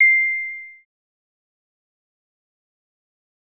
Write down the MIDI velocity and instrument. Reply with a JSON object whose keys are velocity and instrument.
{"velocity": 25, "instrument": "synthesizer lead"}